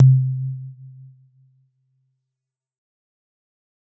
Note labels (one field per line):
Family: mallet percussion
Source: acoustic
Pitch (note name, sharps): C3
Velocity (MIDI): 127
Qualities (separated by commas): dark, fast decay